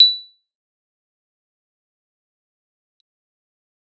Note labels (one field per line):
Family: keyboard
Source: electronic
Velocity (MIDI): 100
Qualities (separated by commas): bright, fast decay, percussive